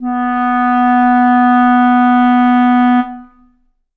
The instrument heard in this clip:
acoustic reed instrument